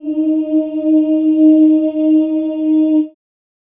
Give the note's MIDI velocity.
50